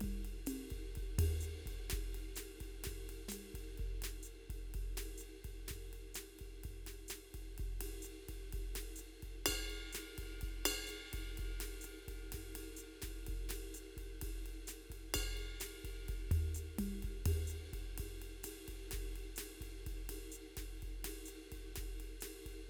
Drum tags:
bossa nova, beat, 127 BPM, 4/4, ride, ride bell, hi-hat pedal, snare, high tom, mid tom, floor tom, kick

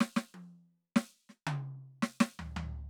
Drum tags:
soft pop, fill, 83 BPM, 4/4, snare, high tom, mid tom, floor tom

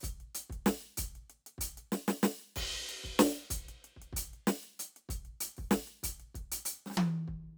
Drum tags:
rock, beat, 95 BPM, 4/4, ride, closed hi-hat, open hi-hat, hi-hat pedal, snare, high tom, kick

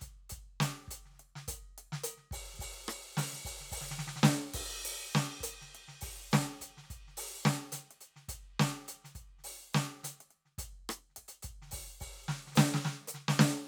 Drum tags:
soul, beat, 105 BPM, 4/4, crash, closed hi-hat, open hi-hat, hi-hat pedal, snare, cross-stick, kick

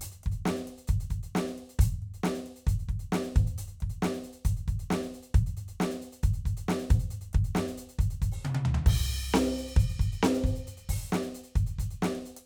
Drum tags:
rock, beat, 135 BPM, 4/4, crash, closed hi-hat, open hi-hat, hi-hat pedal, snare, high tom, floor tom, kick

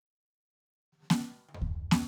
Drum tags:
Afro-Cuban rumba, fill, 110 BPM, 4/4, snare, high tom, floor tom, kick

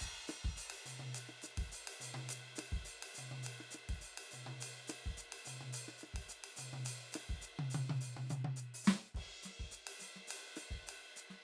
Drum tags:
Afro-Cuban, beat, 105 BPM, 4/4, ride, closed hi-hat, hi-hat pedal, snare, cross-stick, high tom, kick

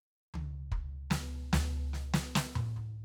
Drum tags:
rock, fill, 75 BPM, 4/4, snare, high tom, mid tom, floor tom, kick

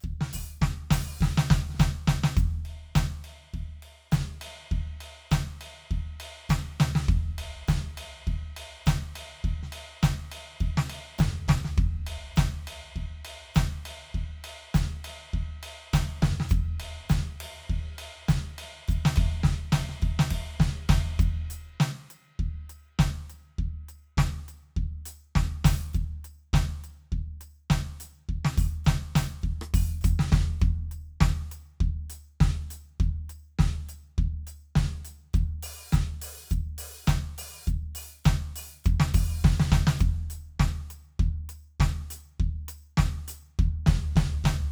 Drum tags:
rock, beat, 102 BPM, 4/4, crash, ride, ride bell, percussion, snare, cross-stick, mid tom, floor tom, kick

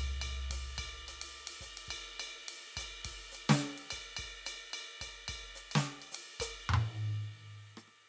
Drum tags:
ijexá, beat, 108 BPM, 4/4, ride, ride bell, hi-hat pedal, snare, cross-stick, high tom, kick

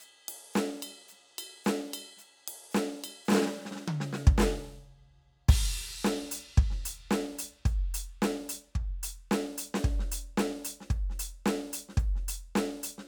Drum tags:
swing, beat, 110 BPM, 4/4, crash, ride, ride bell, closed hi-hat, hi-hat pedal, snare, high tom, kick

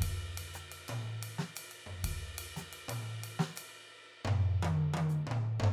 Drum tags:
Latin, beat, 118 BPM, 4/4, ride, ride bell, hi-hat pedal, snare, cross-stick, high tom, mid tom, floor tom, kick

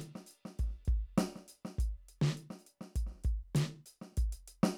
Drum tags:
Brazilian, beat, 101 BPM, 4/4, closed hi-hat, open hi-hat, hi-hat pedal, snare, kick

